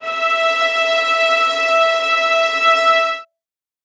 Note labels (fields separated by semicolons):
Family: string; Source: acoustic; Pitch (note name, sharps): E5; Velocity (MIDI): 25; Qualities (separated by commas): reverb